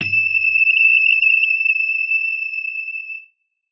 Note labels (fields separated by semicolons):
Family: guitar; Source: electronic; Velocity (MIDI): 75; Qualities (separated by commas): bright